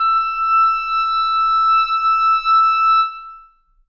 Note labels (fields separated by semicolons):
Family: reed; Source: acoustic; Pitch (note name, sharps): E6; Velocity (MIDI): 25; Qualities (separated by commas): long release, reverb